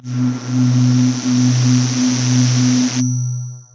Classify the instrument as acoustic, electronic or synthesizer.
synthesizer